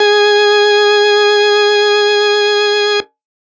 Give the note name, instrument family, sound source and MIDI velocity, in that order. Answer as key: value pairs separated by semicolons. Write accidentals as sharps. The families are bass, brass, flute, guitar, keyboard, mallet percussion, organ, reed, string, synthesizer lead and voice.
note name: G#4; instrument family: organ; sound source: electronic; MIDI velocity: 100